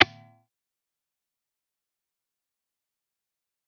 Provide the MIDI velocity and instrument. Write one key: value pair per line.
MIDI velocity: 25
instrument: electronic guitar